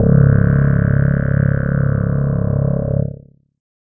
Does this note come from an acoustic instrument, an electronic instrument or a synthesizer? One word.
electronic